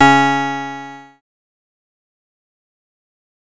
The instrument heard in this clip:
synthesizer bass